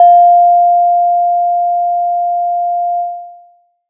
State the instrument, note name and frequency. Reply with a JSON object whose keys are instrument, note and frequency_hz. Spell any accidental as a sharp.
{"instrument": "acoustic mallet percussion instrument", "note": "F5", "frequency_hz": 698.5}